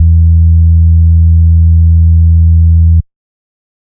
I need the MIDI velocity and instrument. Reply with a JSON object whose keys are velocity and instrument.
{"velocity": 127, "instrument": "electronic organ"}